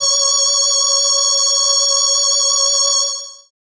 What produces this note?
synthesizer keyboard